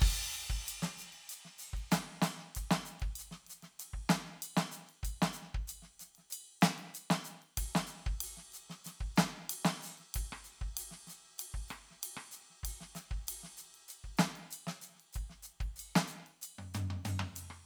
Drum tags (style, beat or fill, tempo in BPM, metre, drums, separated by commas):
funk, beat, 95 BPM, 4/4, crash, ride, ride bell, closed hi-hat, hi-hat pedal, snare, cross-stick, high tom, kick